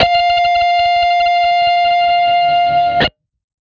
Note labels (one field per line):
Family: guitar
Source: electronic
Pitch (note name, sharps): F5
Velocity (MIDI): 100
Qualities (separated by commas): distorted